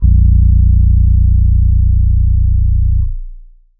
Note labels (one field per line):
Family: keyboard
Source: electronic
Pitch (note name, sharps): A#0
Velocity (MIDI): 50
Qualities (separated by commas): dark, long release